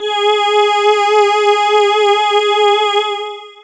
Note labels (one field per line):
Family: voice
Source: synthesizer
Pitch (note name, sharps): G#4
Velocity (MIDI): 50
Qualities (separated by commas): distorted, long release